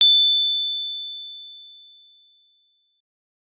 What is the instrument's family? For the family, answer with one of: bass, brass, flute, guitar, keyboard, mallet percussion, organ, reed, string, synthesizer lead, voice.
keyboard